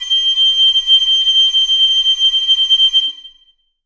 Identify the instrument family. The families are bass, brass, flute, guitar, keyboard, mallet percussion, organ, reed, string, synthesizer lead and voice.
flute